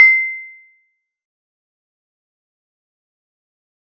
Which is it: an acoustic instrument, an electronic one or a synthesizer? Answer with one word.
acoustic